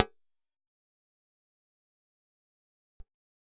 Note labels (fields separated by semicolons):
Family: guitar; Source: acoustic; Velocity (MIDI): 127; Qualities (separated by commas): bright, fast decay, percussive